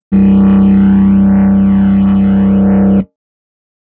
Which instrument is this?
electronic organ